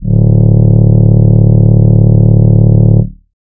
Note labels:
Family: voice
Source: synthesizer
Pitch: D1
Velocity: 127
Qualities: distorted

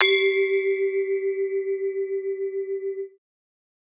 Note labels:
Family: mallet percussion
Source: acoustic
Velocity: 127

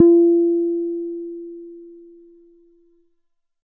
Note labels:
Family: bass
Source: synthesizer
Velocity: 25

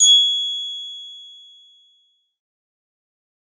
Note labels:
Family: synthesizer lead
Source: synthesizer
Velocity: 75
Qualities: bright, distorted, fast decay

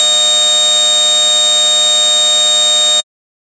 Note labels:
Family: bass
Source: synthesizer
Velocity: 127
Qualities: bright, distorted

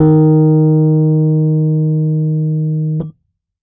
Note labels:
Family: keyboard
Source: electronic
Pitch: D#3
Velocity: 75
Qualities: dark

